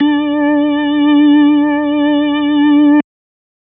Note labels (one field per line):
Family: organ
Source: electronic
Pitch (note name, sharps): D4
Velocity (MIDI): 100